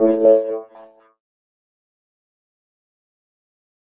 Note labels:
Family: keyboard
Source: electronic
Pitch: A2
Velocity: 100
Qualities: distorted, fast decay, non-linear envelope

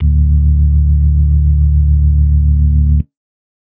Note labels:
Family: organ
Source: electronic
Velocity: 100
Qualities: dark

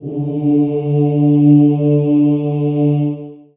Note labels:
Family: voice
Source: acoustic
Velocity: 25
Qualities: long release, reverb

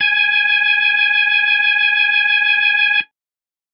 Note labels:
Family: organ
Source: electronic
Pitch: G#5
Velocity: 50

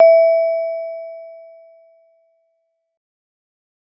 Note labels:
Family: mallet percussion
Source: acoustic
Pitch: E5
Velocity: 25

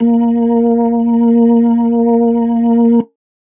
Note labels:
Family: organ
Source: electronic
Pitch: A#3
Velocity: 50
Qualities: dark

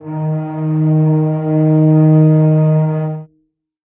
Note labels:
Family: string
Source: acoustic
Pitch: D#3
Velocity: 25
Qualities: reverb

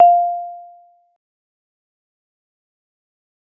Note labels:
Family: mallet percussion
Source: acoustic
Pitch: F5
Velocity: 25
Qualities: fast decay, percussive

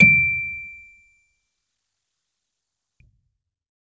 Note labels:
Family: keyboard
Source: electronic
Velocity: 50

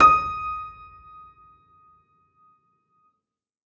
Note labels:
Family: keyboard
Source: acoustic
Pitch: D#6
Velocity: 127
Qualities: reverb

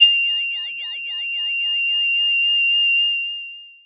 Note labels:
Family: voice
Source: synthesizer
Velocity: 25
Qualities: bright, distorted, long release

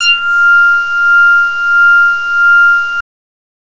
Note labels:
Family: bass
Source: synthesizer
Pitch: F6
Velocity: 75

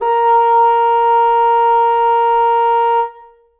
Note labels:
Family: reed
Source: acoustic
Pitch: A#4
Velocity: 127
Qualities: reverb

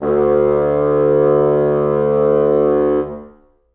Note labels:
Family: reed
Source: acoustic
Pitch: D2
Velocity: 127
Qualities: reverb

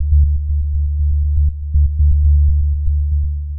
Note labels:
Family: synthesizer lead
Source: synthesizer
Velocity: 100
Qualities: dark, long release, tempo-synced

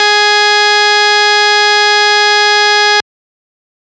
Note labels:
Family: organ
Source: electronic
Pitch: G#4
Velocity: 127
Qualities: bright, distorted

